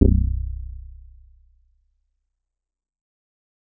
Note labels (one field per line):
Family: bass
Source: synthesizer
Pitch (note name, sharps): B0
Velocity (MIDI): 50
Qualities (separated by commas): dark, distorted, fast decay